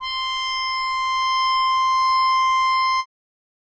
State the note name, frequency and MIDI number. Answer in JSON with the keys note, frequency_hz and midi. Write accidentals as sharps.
{"note": "C6", "frequency_hz": 1047, "midi": 84}